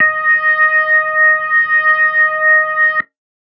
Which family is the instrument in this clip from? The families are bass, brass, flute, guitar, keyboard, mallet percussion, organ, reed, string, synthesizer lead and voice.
organ